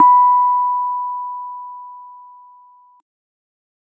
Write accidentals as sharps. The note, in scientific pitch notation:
B5